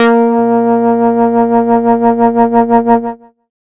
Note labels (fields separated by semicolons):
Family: bass; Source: synthesizer; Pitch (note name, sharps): A#3; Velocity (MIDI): 100; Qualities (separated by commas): distorted